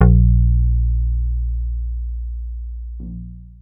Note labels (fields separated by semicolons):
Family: guitar; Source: electronic; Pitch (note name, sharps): A#1; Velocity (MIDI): 75; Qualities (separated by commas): long release